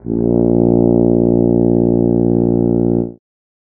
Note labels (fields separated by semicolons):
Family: brass; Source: acoustic; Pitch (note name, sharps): A#1; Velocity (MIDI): 25; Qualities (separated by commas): dark